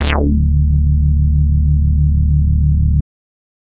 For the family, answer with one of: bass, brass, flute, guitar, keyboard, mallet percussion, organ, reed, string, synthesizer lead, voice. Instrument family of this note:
bass